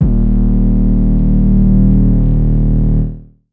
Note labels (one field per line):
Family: synthesizer lead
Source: synthesizer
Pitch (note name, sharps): D#1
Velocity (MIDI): 25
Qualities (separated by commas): distorted, multiphonic, non-linear envelope